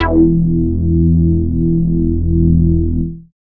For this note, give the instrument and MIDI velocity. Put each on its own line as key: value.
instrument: synthesizer bass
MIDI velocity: 50